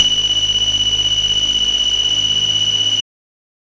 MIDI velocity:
75